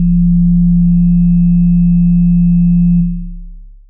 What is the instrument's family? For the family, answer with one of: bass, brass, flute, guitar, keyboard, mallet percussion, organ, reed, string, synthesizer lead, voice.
synthesizer lead